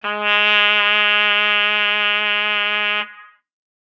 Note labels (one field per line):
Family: brass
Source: acoustic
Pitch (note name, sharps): G#3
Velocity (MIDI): 100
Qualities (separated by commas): distorted